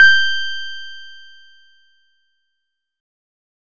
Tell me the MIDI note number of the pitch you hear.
91